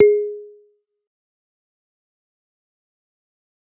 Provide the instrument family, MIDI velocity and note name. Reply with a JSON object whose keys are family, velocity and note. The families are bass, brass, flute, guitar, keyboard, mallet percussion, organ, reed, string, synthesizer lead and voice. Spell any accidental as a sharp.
{"family": "mallet percussion", "velocity": 100, "note": "G#4"}